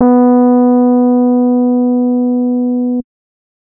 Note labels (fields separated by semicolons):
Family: keyboard; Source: electronic; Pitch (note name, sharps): B3; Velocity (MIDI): 100; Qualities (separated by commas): dark